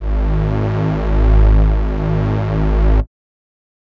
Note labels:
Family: reed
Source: acoustic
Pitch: G#1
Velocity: 100

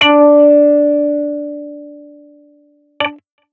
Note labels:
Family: guitar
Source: electronic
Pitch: D4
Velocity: 50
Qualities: distorted

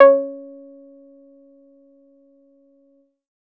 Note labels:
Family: bass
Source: synthesizer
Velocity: 75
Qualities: dark, percussive

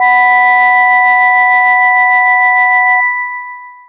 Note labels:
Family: mallet percussion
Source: electronic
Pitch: B3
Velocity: 100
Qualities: bright, long release

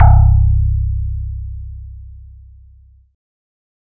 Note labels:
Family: bass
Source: synthesizer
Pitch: C1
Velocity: 25

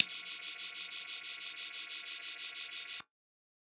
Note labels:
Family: organ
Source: electronic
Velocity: 50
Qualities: bright

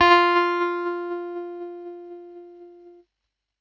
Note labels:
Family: keyboard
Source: electronic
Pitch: F4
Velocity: 100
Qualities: distorted, tempo-synced

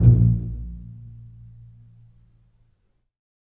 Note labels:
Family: string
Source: acoustic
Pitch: A#1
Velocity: 75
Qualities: dark, reverb

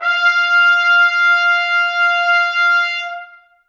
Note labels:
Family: brass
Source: acoustic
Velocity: 127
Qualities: bright, reverb

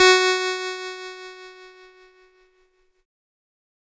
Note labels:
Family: keyboard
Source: electronic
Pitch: F#4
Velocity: 127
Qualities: bright, distorted

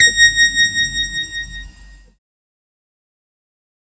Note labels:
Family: keyboard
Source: synthesizer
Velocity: 100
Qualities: fast decay

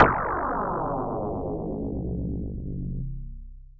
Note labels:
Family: mallet percussion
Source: electronic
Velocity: 100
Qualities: long release

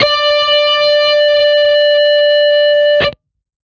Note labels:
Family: guitar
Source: electronic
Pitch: D5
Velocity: 100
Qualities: distorted

